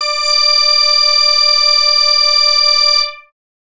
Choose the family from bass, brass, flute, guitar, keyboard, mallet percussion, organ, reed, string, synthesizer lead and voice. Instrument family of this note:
bass